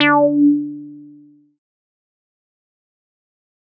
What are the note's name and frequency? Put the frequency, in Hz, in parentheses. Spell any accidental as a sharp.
D4 (293.7 Hz)